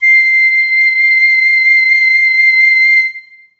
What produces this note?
acoustic flute